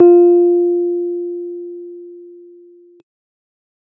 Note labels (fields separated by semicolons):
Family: keyboard; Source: electronic; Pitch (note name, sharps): F4; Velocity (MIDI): 25